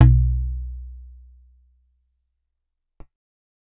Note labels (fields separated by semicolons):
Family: guitar; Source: acoustic; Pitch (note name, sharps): B1; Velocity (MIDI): 25; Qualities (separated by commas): dark